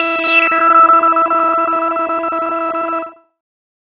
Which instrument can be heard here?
synthesizer bass